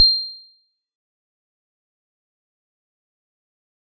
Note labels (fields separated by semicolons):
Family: mallet percussion; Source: acoustic; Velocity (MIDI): 100; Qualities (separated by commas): bright, fast decay, percussive